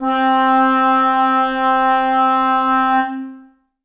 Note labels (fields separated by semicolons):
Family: reed; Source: acoustic; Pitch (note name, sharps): C4; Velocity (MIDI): 100; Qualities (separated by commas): long release, reverb